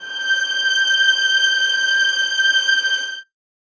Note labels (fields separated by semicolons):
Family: string; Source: acoustic; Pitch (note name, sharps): G6; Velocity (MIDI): 75; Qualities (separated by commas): reverb